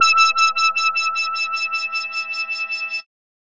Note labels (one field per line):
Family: bass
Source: synthesizer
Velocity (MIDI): 127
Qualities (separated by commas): bright, distorted